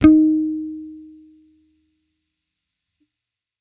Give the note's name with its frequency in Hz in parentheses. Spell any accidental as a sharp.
D#4 (311.1 Hz)